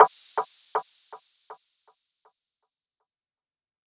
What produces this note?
synthesizer lead